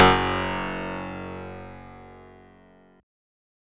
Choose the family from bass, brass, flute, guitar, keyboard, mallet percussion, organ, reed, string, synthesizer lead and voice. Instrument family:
synthesizer lead